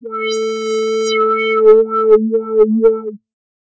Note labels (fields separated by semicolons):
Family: bass; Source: synthesizer; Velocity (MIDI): 75; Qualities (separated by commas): distorted, non-linear envelope